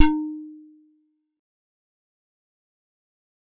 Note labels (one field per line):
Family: keyboard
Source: acoustic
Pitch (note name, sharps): D#4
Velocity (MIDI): 25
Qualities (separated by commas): fast decay, percussive